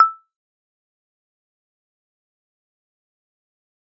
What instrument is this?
acoustic mallet percussion instrument